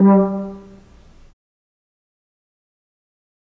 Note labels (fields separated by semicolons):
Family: flute; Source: acoustic; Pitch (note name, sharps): G3; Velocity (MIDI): 50; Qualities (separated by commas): fast decay, reverb